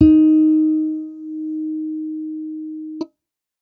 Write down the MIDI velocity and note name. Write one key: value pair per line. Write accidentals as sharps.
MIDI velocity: 50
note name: D#4